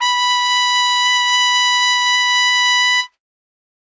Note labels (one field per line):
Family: brass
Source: acoustic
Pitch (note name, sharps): B5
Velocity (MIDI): 100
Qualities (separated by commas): bright